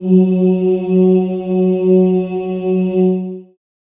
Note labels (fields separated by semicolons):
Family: voice; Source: acoustic; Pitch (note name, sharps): F#3; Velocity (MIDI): 50; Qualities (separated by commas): dark, long release, reverb